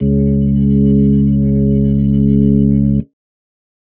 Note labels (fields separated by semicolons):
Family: organ; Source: electronic; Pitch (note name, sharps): C#2; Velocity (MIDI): 100; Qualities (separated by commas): dark